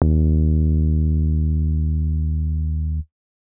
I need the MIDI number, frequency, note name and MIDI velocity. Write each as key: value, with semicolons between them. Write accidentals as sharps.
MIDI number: 39; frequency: 77.78 Hz; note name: D#2; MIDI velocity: 75